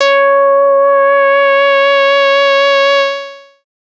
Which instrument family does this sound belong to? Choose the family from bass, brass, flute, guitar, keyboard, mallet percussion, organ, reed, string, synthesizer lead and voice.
bass